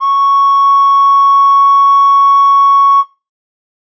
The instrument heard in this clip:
acoustic flute